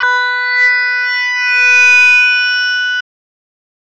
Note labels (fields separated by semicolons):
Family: voice; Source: synthesizer; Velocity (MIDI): 100; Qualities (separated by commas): bright, distorted